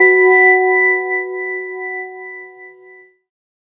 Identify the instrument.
synthesizer keyboard